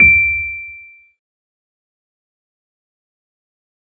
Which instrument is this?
electronic keyboard